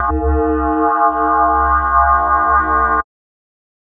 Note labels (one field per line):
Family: mallet percussion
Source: electronic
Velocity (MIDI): 100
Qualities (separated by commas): multiphonic, non-linear envelope